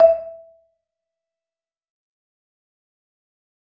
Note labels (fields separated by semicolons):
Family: mallet percussion; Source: acoustic; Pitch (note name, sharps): E5; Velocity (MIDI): 127; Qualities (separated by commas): dark, fast decay, percussive, reverb